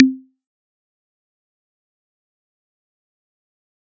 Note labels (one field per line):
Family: mallet percussion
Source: acoustic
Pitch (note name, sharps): C4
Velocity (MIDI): 127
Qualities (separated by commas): fast decay, percussive